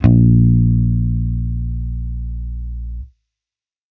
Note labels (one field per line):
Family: bass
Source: electronic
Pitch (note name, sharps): A#1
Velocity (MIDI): 100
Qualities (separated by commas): distorted